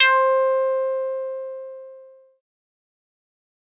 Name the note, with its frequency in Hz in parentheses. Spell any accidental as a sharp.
C5 (523.3 Hz)